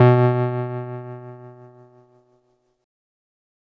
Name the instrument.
electronic keyboard